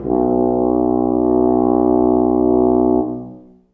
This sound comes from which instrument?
acoustic brass instrument